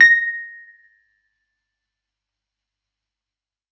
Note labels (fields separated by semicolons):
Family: keyboard; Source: electronic; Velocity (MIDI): 127; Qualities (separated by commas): fast decay, percussive